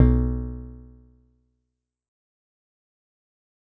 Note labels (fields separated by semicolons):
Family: guitar; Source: synthesizer; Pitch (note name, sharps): B1; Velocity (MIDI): 50; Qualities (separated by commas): dark, fast decay